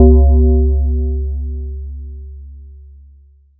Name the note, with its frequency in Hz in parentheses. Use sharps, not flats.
C#2 (69.3 Hz)